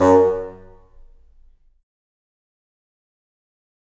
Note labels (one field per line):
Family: reed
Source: acoustic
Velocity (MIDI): 127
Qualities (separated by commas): fast decay, percussive, reverb